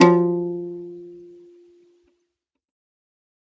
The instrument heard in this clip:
acoustic string instrument